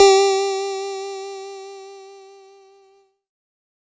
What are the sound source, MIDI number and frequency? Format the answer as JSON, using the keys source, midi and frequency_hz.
{"source": "electronic", "midi": 67, "frequency_hz": 392}